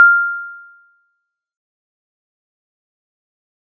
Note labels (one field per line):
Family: mallet percussion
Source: acoustic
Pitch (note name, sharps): F6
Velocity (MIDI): 127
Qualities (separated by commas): fast decay, percussive